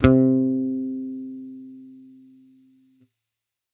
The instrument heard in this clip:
electronic bass